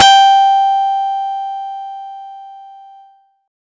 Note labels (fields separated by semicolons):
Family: guitar; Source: acoustic; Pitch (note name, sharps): G5; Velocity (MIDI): 127; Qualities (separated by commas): bright